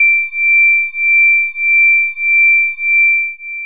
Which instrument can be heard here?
synthesizer bass